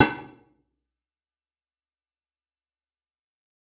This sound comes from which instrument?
electronic guitar